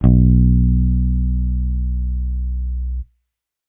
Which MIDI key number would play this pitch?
35